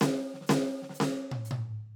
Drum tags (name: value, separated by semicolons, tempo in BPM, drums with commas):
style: Afro-Cuban bembé; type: fill; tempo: 122 BPM; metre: 4/4; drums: hi-hat pedal, snare, high tom